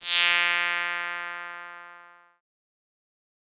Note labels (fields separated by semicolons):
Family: bass; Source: synthesizer; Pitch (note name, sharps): F3; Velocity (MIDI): 127; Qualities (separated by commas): bright, distorted, fast decay